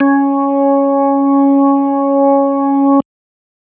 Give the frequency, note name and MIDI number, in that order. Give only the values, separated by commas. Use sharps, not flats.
277.2 Hz, C#4, 61